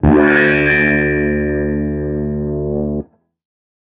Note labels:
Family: guitar; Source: electronic; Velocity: 127; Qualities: bright, distorted, non-linear envelope

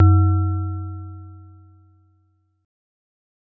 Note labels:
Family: mallet percussion; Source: acoustic; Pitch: F#2; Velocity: 25; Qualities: dark

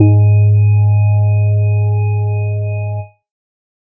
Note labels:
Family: organ; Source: electronic; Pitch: G#2; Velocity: 50; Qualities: dark

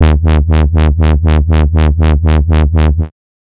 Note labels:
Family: bass; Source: synthesizer; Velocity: 25; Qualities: bright, distorted, tempo-synced

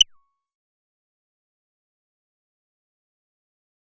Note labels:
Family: bass; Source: synthesizer; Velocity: 75; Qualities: fast decay, percussive

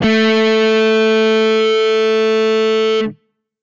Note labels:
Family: guitar; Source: electronic; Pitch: A3; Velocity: 75; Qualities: bright, distorted

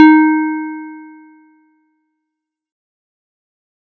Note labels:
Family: keyboard; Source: electronic; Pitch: D#4; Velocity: 75; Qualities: fast decay

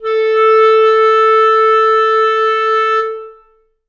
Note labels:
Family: reed; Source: acoustic; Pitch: A4; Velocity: 100; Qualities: reverb

